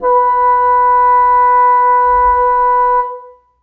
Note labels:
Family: reed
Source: acoustic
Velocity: 50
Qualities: reverb

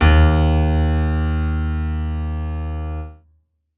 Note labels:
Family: keyboard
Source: acoustic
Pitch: D#2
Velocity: 100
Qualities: reverb

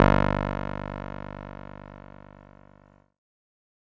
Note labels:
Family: keyboard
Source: electronic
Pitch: G1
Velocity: 25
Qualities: distorted

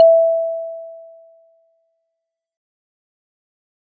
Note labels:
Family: mallet percussion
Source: acoustic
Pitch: E5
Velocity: 75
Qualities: fast decay

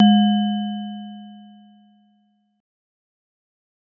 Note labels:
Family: mallet percussion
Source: acoustic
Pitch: G#3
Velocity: 100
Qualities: dark, fast decay

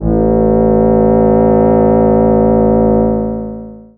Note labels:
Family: voice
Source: synthesizer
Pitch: A1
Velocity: 75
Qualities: distorted, long release

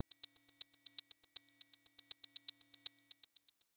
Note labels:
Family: synthesizer lead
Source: synthesizer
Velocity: 100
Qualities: bright, long release, tempo-synced

